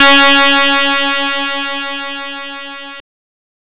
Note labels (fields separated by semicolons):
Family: guitar; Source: synthesizer; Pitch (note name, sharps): C#4; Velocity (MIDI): 100; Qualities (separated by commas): bright, distorted